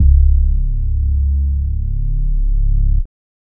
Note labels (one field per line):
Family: bass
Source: synthesizer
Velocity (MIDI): 25